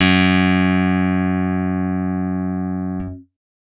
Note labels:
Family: guitar; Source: electronic; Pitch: F#2; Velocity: 100; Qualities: reverb

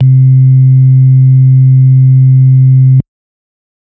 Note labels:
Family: organ; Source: electronic; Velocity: 127; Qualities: dark

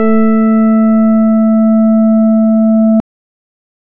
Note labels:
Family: organ; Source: electronic; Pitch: A3; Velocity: 75; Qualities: dark

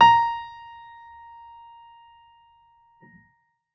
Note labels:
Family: keyboard; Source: acoustic; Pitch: A#5; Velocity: 50; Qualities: percussive

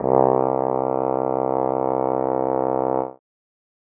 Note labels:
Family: brass; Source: acoustic; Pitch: C2; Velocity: 50

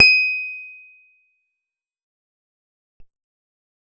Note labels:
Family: guitar; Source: acoustic; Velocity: 75; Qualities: bright, fast decay

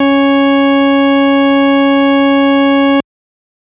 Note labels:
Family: organ; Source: electronic; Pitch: C#4; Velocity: 100

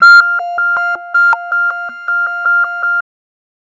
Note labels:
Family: bass; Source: synthesizer; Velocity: 50; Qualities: tempo-synced

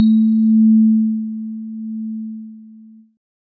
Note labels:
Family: keyboard; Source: electronic; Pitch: A3; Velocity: 75; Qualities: multiphonic

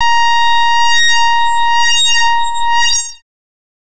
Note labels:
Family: bass; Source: synthesizer; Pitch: A#5; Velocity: 75; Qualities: bright, distorted, non-linear envelope

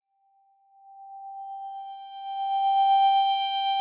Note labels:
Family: guitar; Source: electronic; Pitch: G5; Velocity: 50; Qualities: long release

